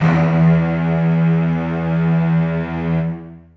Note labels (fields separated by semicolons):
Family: string; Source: acoustic; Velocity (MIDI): 127; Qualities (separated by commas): long release, reverb